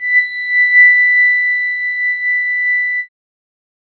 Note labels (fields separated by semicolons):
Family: keyboard; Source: synthesizer; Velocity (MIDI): 127